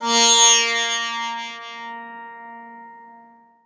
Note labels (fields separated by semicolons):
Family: guitar; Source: acoustic; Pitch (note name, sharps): A#3; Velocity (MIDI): 25; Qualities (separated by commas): bright, reverb